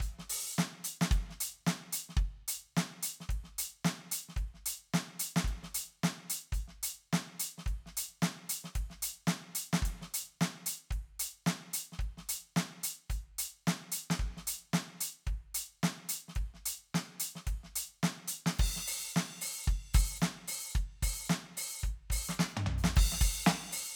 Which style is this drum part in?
swing